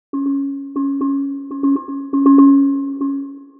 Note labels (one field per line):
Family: mallet percussion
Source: synthesizer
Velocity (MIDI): 25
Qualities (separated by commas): long release, multiphonic, percussive, tempo-synced